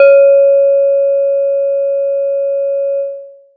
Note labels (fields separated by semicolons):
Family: mallet percussion; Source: acoustic; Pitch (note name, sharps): C#5; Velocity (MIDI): 127